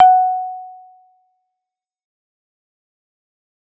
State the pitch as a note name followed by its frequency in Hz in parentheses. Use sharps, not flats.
F#5 (740 Hz)